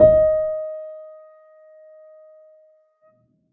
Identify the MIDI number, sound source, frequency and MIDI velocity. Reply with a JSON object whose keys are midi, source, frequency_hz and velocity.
{"midi": 75, "source": "acoustic", "frequency_hz": 622.3, "velocity": 25}